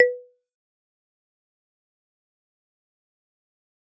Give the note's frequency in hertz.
493.9 Hz